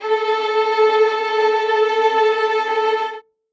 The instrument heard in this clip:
acoustic string instrument